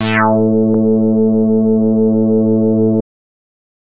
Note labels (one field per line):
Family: bass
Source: synthesizer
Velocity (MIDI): 127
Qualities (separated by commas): distorted